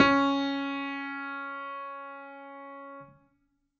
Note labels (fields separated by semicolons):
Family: keyboard; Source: acoustic; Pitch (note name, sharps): C#4; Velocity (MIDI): 100